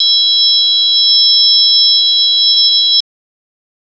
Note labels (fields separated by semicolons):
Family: organ; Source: electronic; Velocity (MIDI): 25; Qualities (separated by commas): bright